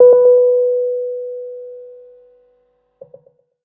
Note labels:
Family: keyboard; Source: electronic; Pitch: B4; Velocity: 25; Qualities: tempo-synced

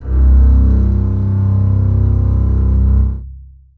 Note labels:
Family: string; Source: acoustic; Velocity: 100; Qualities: long release, reverb

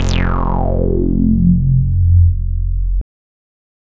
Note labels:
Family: bass; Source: synthesizer; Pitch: F1; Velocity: 100; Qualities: distorted

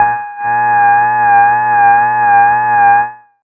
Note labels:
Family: bass; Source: synthesizer; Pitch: G#5; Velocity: 50; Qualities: distorted, tempo-synced

